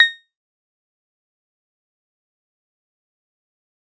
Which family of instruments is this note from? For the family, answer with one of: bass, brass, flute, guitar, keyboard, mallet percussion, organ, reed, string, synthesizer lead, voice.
guitar